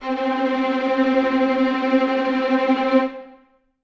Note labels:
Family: string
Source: acoustic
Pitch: C4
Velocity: 75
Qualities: non-linear envelope, reverb

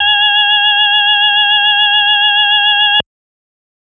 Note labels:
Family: organ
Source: electronic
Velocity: 127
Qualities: multiphonic

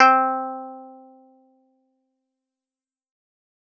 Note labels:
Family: guitar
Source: acoustic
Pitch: C4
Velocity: 100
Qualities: fast decay, reverb

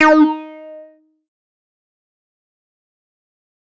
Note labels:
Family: bass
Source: synthesizer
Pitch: D#4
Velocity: 100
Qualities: distorted, fast decay, percussive

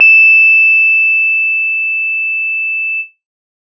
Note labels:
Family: guitar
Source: electronic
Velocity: 50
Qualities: bright

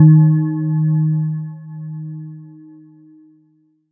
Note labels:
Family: mallet percussion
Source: electronic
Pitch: D#3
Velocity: 25

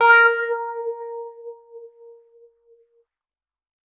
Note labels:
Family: keyboard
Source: electronic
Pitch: A#4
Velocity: 127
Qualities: non-linear envelope

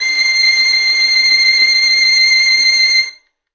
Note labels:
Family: string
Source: acoustic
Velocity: 50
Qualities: bright, reverb

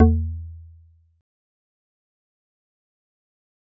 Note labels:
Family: mallet percussion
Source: acoustic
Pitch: E2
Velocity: 50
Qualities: fast decay, percussive

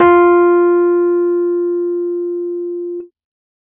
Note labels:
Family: keyboard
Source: electronic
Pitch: F4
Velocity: 127

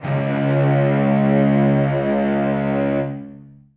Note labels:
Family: string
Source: acoustic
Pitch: C#2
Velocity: 100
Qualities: long release, reverb

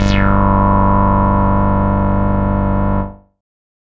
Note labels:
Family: bass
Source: synthesizer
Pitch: G0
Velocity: 127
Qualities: bright, distorted, non-linear envelope

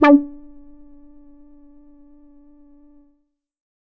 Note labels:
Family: bass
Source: synthesizer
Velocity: 25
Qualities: distorted, percussive, tempo-synced

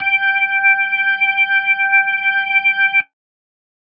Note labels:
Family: organ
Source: electronic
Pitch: G5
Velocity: 100

